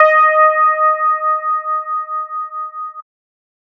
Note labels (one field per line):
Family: bass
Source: synthesizer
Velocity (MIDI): 50